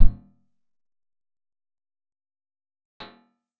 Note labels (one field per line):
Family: guitar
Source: acoustic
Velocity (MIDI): 127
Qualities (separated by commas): percussive, reverb